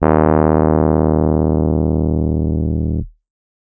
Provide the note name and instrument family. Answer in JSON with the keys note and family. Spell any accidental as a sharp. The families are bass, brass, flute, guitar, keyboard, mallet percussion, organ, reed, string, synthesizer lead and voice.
{"note": "D#1", "family": "keyboard"}